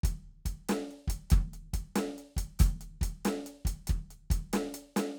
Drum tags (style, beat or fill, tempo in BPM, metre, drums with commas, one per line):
rock
beat
92 BPM
4/4
closed hi-hat, snare, kick